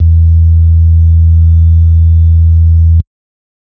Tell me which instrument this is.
electronic organ